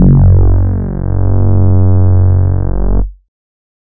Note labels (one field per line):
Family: bass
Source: synthesizer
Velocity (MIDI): 25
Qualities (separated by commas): distorted